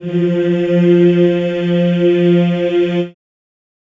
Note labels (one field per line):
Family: voice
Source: acoustic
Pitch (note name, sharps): F3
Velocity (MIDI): 25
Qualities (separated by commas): reverb